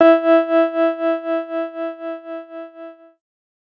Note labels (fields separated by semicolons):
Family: keyboard; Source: electronic; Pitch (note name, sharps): E4; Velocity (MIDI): 25